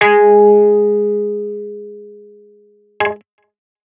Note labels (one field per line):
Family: guitar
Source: electronic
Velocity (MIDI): 50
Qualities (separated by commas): distorted